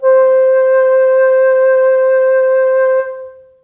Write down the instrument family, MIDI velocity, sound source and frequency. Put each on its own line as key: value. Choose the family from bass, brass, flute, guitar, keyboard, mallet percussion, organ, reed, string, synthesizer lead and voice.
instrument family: flute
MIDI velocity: 50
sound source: acoustic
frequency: 523.3 Hz